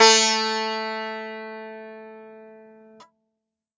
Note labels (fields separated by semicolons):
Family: guitar; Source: acoustic; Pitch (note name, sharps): A3; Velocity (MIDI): 127; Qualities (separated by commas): bright, multiphonic, reverb